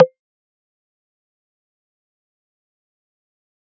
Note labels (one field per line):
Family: mallet percussion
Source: electronic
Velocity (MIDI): 75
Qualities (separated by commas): fast decay, percussive